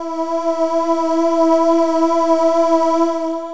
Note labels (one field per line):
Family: voice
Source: synthesizer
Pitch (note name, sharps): E4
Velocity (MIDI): 25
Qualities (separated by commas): distorted, long release